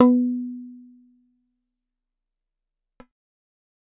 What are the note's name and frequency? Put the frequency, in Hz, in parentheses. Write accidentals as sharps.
B3 (246.9 Hz)